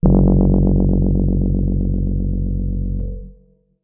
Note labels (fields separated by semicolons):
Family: keyboard; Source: electronic; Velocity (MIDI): 25; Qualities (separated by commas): dark, distorted